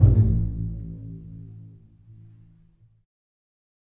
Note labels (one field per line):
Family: string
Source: acoustic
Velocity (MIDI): 75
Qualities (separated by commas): dark, reverb